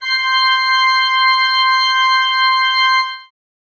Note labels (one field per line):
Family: organ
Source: acoustic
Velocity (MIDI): 127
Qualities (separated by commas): bright, reverb